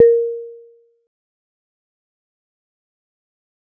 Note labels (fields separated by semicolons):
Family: mallet percussion; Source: acoustic; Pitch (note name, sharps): A#4; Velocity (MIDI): 25; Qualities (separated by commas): fast decay, percussive